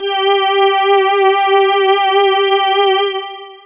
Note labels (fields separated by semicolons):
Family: voice; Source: synthesizer; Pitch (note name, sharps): G4; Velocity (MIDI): 50; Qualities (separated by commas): distorted, long release